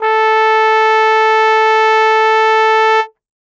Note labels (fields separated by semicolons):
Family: brass; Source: acoustic; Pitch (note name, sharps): A4; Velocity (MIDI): 75